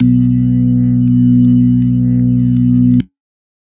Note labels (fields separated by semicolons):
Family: organ; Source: electronic; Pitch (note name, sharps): B1; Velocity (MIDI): 25